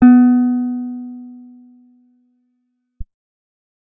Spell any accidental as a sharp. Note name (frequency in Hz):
B3 (246.9 Hz)